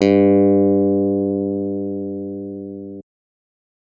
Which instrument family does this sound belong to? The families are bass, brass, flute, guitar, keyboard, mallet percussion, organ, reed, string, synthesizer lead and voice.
keyboard